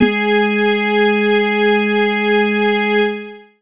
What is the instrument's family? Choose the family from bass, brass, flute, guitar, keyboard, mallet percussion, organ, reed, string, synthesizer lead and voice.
organ